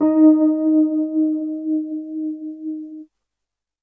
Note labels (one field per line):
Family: keyboard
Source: electronic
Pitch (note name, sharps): D#4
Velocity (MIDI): 75